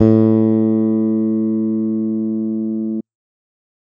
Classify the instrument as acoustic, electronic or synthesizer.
electronic